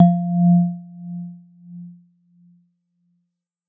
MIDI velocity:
50